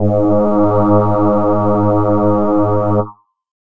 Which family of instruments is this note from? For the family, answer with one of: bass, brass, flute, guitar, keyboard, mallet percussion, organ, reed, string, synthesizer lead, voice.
voice